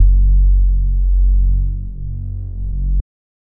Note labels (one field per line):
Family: bass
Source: synthesizer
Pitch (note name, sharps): F#1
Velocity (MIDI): 50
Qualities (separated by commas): dark